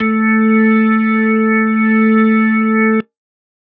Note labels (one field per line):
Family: organ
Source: electronic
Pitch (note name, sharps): A3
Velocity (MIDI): 75